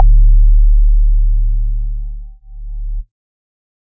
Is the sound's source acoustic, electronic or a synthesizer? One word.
electronic